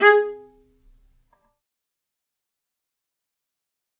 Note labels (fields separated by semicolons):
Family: string; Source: acoustic; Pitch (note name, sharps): G#4; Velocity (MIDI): 25; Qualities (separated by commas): fast decay, percussive, reverb